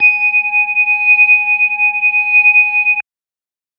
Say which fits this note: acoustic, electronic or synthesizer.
electronic